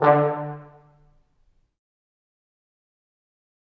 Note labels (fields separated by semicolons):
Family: brass; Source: acoustic; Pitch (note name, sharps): D3; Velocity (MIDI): 75; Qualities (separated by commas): fast decay, reverb